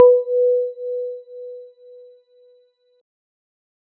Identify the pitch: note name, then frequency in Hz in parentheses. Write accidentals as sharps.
B4 (493.9 Hz)